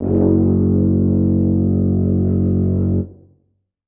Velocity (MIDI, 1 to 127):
127